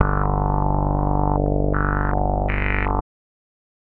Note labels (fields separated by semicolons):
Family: bass; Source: synthesizer; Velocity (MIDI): 100; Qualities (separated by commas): tempo-synced